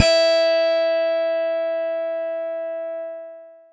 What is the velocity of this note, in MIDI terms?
75